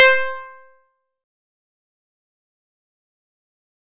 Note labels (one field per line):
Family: guitar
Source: acoustic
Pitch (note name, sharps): C5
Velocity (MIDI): 50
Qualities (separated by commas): distorted, fast decay, percussive